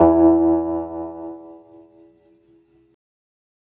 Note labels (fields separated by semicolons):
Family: organ; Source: electronic; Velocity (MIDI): 100